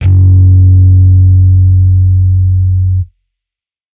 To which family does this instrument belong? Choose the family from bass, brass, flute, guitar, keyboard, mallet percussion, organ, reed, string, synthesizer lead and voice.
bass